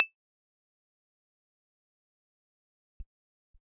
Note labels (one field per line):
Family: keyboard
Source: electronic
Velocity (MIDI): 127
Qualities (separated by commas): fast decay, percussive